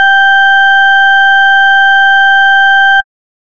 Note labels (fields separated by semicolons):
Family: bass; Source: synthesizer; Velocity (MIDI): 75